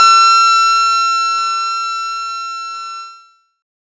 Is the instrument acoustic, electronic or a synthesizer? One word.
synthesizer